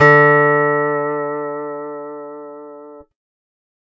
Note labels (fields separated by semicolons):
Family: guitar; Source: acoustic; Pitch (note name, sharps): D3; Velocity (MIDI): 75